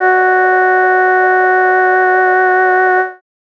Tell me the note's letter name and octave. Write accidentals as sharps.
F#4